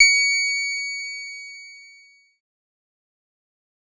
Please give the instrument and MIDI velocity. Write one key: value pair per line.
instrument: synthesizer bass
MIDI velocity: 75